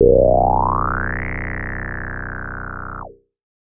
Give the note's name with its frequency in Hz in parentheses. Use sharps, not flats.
B0 (30.87 Hz)